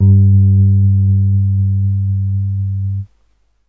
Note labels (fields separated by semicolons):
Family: keyboard; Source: electronic; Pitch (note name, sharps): G2; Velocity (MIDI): 25; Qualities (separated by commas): dark